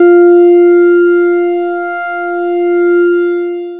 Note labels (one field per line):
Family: bass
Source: synthesizer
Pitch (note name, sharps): F4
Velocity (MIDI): 127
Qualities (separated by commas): bright, distorted, long release